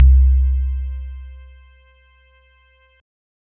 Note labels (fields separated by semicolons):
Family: keyboard; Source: electronic; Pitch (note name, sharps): C2; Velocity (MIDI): 50; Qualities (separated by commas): dark